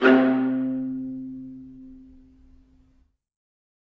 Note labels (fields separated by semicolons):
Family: string; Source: acoustic; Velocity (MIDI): 127; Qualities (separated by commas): reverb